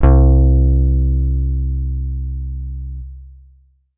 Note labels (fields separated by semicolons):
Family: guitar; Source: electronic; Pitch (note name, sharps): C2; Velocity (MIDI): 50; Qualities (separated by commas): long release